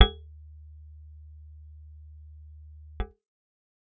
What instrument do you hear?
acoustic guitar